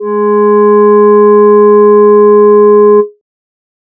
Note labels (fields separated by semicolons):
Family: voice; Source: synthesizer; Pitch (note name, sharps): G#3; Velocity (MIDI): 25